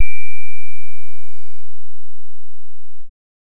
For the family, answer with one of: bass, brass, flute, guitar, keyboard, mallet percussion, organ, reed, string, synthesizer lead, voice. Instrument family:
bass